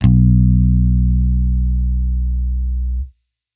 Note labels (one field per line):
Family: bass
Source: electronic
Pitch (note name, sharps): B1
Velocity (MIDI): 50